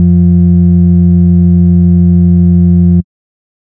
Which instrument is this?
synthesizer bass